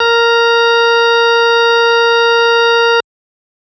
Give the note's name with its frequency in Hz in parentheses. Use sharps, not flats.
A#4 (466.2 Hz)